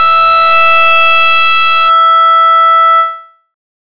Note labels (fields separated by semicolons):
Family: bass; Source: synthesizer; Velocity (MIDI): 127; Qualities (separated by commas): bright, distorted